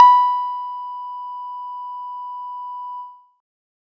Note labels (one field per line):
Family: guitar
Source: synthesizer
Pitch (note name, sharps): B5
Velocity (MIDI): 75